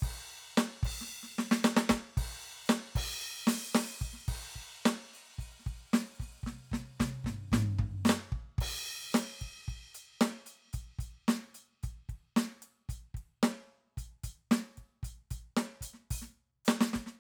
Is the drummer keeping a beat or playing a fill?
beat